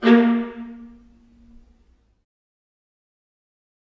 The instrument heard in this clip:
acoustic string instrument